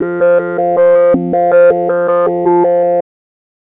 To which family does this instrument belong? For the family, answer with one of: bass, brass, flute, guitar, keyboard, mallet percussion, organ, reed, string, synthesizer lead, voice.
bass